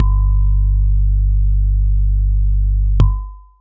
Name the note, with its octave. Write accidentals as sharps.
G1